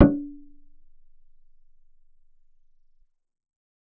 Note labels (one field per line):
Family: bass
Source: synthesizer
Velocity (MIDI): 100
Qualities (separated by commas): dark, percussive, reverb